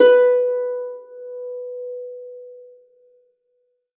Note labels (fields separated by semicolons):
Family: string; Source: acoustic; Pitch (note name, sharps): B4; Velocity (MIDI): 25; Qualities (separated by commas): reverb